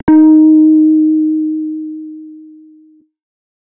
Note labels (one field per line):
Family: bass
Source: synthesizer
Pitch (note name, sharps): D#4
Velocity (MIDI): 127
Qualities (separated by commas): distorted